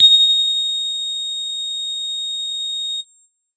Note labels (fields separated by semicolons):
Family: bass; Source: synthesizer; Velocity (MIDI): 75; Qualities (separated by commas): bright